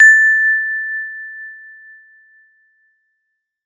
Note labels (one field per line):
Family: mallet percussion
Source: acoustic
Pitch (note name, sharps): A6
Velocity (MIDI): 100